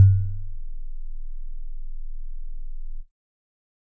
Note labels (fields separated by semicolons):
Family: keyboard; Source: electronic; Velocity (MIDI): 100